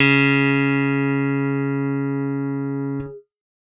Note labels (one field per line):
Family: guitar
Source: electronic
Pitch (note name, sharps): C#3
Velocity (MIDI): 100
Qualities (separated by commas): reverb